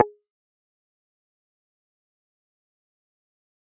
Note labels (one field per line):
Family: bass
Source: synthesizer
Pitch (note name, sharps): G#4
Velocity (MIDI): 25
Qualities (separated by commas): fast decay, percussive